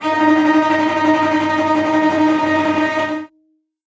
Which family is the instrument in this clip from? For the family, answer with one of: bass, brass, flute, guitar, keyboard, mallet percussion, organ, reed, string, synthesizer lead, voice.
string